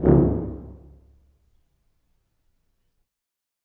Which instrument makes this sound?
acoustic brass instrument